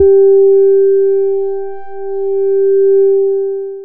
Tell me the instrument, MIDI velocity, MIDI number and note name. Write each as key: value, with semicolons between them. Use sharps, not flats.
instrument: synthesizer bass; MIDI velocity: 25; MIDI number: 67; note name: G4